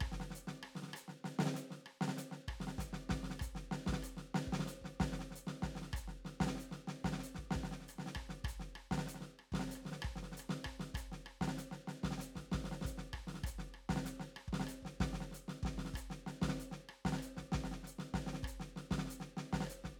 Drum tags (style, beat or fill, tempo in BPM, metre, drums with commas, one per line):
maracatu
beat
96 BPM
4/4
hi-hat pedal, snare, cross-stick, kick